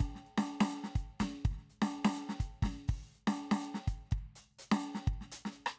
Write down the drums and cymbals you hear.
closed hi-hat, open hi-hat, hi-hat pedal, snare, cross-stick and kick